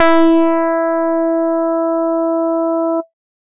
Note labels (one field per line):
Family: bass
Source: synthesizer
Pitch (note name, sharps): E4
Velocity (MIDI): 127